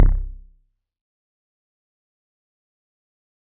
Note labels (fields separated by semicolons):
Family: bass; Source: synthesizer; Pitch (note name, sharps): C1; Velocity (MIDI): 127; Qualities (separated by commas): fast decay, percussive